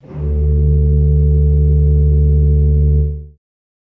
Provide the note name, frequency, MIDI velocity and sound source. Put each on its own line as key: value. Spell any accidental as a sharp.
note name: D2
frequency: 73.42 Hz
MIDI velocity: 127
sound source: acoustic